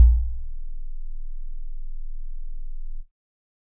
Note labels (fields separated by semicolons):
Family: keyboard; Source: electronic; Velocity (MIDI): 50